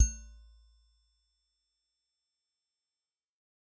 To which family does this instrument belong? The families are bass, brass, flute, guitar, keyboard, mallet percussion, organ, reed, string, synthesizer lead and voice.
mallet percussion